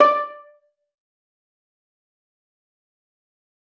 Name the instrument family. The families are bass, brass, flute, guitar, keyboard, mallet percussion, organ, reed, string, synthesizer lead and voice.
string